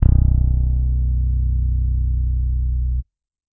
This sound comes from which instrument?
electronic bass